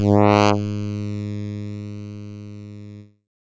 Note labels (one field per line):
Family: keyboard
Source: synthesizer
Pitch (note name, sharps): G#2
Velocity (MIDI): 100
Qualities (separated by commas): bright, distorted